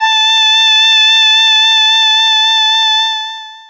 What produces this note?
synthesizer voice